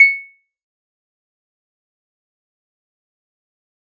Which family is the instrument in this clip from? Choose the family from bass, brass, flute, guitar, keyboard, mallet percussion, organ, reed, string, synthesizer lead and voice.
guitar